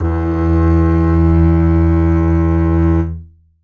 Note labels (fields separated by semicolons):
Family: string; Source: acoustic; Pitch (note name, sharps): E2; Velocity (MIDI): 25; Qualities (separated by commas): reverb